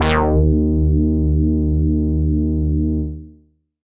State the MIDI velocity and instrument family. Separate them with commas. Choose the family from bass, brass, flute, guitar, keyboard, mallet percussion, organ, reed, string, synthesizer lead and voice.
75, bass